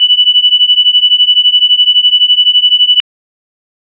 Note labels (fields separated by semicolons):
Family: organ; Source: electronic; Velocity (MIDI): 75; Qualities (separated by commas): bright